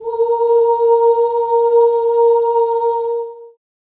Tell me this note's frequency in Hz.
466.2 Hz